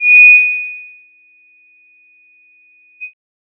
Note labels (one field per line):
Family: bass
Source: synthesizer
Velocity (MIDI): 100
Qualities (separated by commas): bright